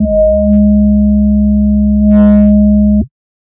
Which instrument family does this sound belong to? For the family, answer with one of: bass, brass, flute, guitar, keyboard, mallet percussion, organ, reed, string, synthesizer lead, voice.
bass